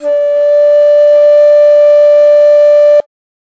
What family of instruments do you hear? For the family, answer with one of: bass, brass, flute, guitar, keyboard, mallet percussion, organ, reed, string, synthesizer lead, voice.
flute